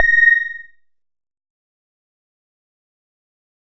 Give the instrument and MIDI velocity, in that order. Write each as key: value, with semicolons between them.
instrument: synthesizer bass; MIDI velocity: 127